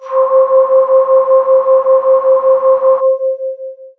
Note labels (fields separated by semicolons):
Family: voice; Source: synthesizer; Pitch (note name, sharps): C5; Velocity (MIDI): 100; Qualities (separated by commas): distorted, long release